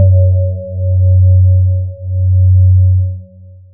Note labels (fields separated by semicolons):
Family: voice; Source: synthesizer; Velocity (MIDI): 25; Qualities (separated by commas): dark, long release